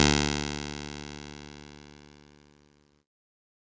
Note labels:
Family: keyboard; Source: electronic; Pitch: D2; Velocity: 127; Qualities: bright, distorted

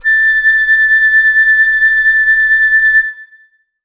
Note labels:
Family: flute; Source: acoustic; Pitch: A6; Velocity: 75; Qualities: reverb

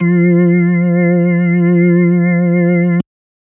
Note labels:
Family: organ; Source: electronic; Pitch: F3; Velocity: 100

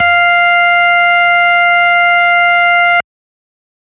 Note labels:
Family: organ; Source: electronic; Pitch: F5; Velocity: 100

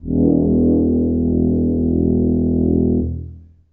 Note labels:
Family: brass; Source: acoustic; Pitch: E1; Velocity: 25; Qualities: dark, long release, reverb

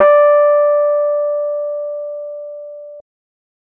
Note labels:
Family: keyboard; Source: electronic; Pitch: D5; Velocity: 127; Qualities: dark

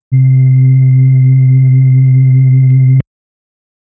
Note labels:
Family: organ; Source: electronic; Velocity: 25; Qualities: dark

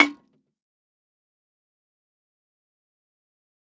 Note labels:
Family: mallet percussion; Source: acoustic; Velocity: 127; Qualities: fast decay, percussive, reverb

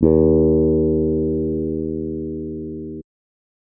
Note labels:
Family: keyboard; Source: electronic; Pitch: D#2; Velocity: 50

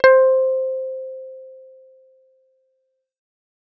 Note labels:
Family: bass; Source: synthesizer; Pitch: C5; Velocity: 25

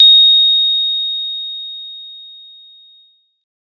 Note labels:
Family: mallet percussion; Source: acoustic; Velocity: 50; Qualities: bright

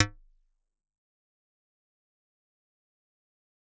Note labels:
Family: mallet percussion; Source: acoustic; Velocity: 127; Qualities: fast decay, percussive

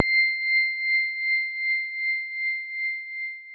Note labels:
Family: guitar; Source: electronic; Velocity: 127; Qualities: bright, long release, reverb

